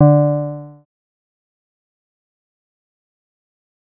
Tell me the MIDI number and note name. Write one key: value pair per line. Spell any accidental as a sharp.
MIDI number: 50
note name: D3